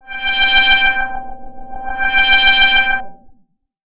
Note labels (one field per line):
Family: bass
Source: synthesizer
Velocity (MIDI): 25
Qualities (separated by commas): distorted, tempo-synced